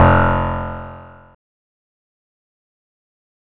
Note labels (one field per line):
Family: guitar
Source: electronic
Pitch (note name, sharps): F1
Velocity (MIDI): 100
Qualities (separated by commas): bright, distorted, fast decay